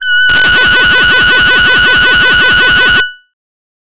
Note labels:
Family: voice; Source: synthesizer; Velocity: 127; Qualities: bright

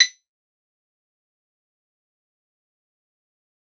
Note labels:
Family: guitar; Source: acoustic; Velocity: 25; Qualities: fast decay, percussive

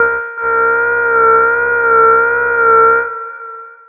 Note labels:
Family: bass; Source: synthesizer; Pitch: A#4; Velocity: 127; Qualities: long release, reverb

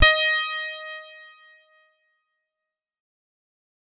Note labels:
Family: guitar; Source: electronic; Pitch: D#5; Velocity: 100; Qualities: bright, fast decay

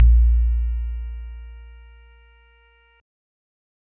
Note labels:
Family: keyboard; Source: electronic; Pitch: A#1; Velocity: 50; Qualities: dark

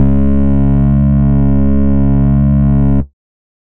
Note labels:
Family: bass; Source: synthesizer; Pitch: C#2; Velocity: 100; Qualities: distorted, multiphonic, tempo-synced

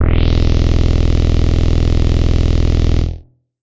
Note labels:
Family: bass; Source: synthesizer; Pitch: E0; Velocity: 75; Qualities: distorted

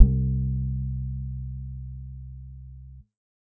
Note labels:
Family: bass; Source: synthesizer; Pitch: C2; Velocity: 25; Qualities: dark, reverb

